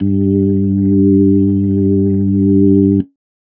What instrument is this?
electronic organ